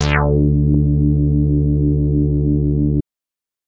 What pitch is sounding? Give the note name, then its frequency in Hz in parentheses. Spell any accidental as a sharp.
D2 (73.42 Hz)